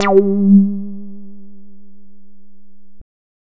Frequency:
196 Hz